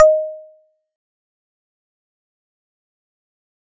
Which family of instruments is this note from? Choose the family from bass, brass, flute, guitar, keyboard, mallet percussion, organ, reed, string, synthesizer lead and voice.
mallet percussion